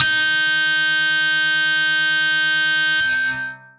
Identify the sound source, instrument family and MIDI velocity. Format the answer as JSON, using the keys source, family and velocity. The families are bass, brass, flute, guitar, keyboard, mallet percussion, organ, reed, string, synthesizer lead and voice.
{"source": "electronic", "family": "guitar", "velocity": 127}